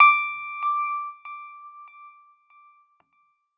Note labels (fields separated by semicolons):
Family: keyboard; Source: electronic; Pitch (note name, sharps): D6; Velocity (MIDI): 127